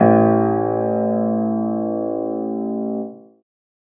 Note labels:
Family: keyboard; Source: acoustic; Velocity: 75; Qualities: reverb

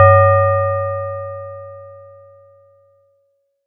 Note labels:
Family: mallet percussion; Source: acoustic; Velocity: 127

